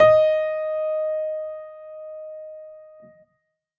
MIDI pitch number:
75